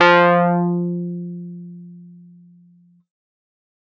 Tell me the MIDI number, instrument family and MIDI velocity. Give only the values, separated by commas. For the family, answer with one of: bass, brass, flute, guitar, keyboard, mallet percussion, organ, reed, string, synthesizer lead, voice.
53, keyboard, 100